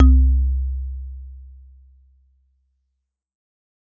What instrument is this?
acoustic mallet percussion instrument